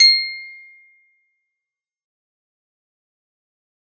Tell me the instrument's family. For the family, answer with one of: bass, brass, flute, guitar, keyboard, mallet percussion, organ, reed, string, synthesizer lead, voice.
guitar